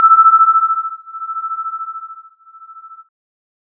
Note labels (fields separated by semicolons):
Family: keyboard; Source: electronic; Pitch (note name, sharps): E6; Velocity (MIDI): 75; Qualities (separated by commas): multiphonic